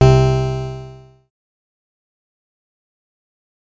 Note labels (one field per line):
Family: bass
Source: synthesizer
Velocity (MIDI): 75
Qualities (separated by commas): bright, distorted, fast decay